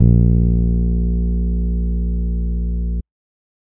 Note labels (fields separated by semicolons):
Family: bass; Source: electronic; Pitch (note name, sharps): A#1; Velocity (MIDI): 75